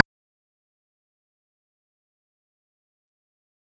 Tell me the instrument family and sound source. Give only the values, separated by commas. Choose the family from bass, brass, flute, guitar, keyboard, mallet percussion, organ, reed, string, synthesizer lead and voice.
bass, synthesizer